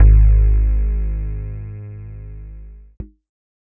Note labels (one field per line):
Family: keyboard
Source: electronic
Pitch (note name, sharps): G#1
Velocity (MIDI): 50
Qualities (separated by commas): dark, distorted